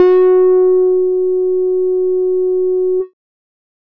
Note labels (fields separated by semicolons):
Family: bass; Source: synthesizer; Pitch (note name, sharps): F#4; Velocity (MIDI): 100; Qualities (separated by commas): distorted